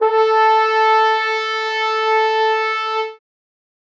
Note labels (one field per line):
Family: brass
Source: acoustic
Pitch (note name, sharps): A4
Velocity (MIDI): 100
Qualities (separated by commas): reverb